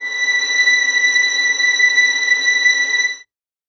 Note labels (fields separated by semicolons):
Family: string; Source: acoustic; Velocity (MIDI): 127; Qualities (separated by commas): reverb